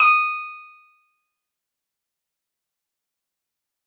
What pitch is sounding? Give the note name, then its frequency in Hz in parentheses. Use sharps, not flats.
D#6 (1245 Hz)